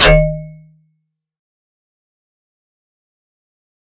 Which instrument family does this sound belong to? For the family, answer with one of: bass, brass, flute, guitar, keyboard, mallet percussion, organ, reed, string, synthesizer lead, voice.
mallet percussion